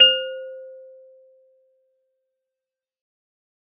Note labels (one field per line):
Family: mallet percussion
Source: acoustic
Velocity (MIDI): 100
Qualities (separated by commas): fast decay, percussive